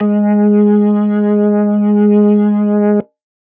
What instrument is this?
electronic organ